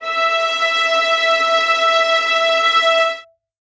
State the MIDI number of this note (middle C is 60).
76